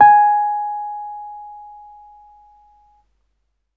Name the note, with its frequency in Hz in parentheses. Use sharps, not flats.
G#5 (830.6 Hz)